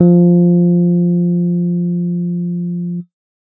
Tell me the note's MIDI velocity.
50